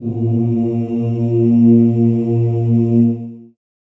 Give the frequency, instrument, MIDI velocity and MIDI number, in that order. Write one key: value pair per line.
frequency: 116.5 Hz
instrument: acoustic voice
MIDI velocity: 100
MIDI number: 46